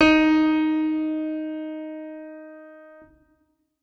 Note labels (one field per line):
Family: organ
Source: electronic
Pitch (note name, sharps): D#4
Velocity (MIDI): 127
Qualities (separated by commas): reverb